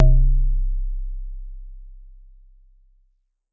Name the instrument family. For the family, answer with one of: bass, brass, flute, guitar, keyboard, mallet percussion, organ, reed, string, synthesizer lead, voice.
mallet percussion